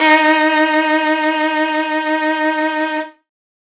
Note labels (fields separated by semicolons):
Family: string; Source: acoustic; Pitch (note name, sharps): D#4; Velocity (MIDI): 127; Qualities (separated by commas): bright, reverb